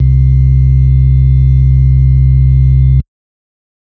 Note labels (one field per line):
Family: organ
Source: electronic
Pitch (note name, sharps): C2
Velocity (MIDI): 100